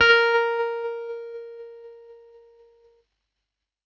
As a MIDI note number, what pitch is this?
70